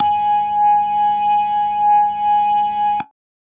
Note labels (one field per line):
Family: organ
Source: electronic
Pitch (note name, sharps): G#5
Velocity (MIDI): 127